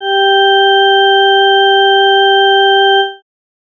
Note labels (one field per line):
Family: organ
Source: electronic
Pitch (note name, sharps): G4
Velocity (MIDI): 25